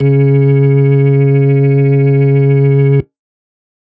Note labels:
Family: organ; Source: electronic; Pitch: C#3; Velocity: 127; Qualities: distorted

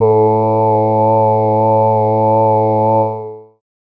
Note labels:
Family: voice; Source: synthesizer; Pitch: A2; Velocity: 127; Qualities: long release

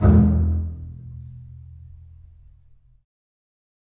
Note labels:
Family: string; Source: acoustic; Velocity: 127; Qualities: reverb

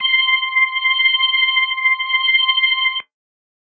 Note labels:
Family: organ; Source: electronic; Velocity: 75

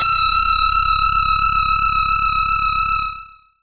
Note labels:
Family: bass; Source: synthesizer; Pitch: E6; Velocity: 127; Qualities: tempo-synced

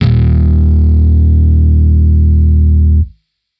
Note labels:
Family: bass; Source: electronic; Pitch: D#1; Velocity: 127; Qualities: distorted

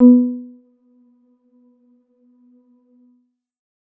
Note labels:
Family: keyboard; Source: electronic; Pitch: B3; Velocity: 100; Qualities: dark, percussive, reverb

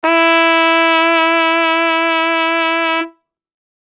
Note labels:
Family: brass; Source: acoustic; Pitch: E4; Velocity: 127

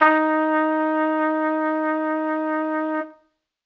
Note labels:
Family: brass; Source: acoustic; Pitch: D#4; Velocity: 25

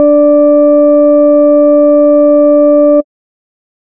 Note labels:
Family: bass; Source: synthesizer; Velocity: 25; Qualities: distorted

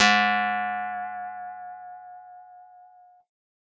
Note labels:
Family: guitar; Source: acoustic; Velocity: 127; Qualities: bright

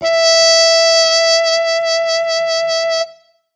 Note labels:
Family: brass; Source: acoustic; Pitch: E5; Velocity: 50

